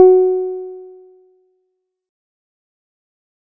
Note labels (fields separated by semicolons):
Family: guitar; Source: synthesizer; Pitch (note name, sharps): F#4; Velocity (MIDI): 25; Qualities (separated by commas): dark, fast decay